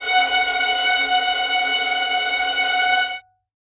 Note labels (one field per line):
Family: string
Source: acoustic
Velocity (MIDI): 25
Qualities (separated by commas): bright, non-linear envelope, reverb